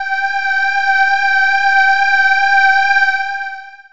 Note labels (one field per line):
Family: voice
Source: synthesizer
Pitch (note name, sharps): G5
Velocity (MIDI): 127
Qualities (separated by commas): distorted, long release